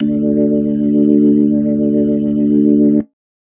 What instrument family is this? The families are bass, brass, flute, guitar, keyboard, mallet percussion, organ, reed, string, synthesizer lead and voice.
organ